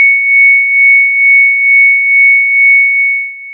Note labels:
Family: synthesizer lead; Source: synthesizer; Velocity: 25; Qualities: long release

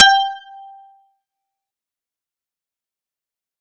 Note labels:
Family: guitar; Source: synthesizer; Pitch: G5; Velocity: 127; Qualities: fast decay, percussive

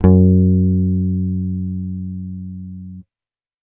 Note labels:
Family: bass; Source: electronic; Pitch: F#2; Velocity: 25

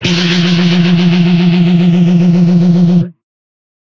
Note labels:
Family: guitar; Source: electronic; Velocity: 75; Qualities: bright, distorted

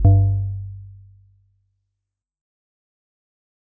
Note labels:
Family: mallet percussion; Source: acoustic; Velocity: 50; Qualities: dark, fast decay, multiphonic

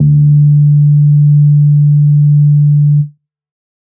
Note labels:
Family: bass; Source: synthesizer; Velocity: 25; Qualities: dark

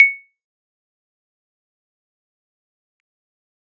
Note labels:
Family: keyboard; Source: electronic; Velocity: 25; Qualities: fast decay, percussive

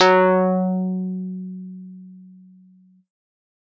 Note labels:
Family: keyboard; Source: electronic; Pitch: F#3; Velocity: 127; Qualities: distorted

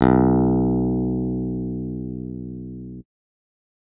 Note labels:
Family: keyboard; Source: electronic; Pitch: B1; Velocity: 100

